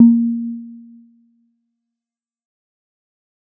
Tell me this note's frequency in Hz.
233.1 Hz